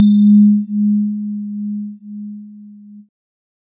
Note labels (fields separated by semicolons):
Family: keyboard; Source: electronic; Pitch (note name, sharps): G#3; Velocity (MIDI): 75; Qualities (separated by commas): multiphonic